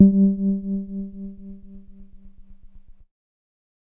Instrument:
electronic keyboard